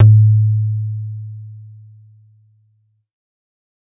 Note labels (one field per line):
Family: bass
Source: synthesizer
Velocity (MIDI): 127